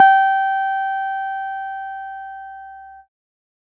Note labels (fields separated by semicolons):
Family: keyboard; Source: electronic; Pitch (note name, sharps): G5; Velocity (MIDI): 25